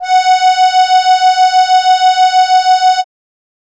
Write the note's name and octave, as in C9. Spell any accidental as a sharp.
F#5